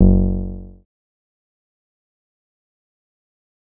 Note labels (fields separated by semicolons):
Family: synthesizer lead; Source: synthesizer; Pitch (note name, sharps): F#1; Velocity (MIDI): 75; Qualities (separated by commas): distorted, fast decay